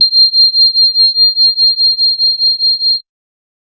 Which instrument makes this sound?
electronic organ